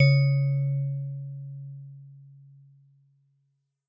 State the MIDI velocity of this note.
100